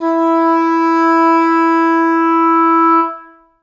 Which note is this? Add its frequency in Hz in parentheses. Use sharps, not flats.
E4 (329.6 Hz)